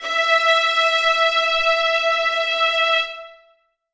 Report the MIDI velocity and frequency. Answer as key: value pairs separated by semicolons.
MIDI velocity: 100; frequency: 659.3 Hz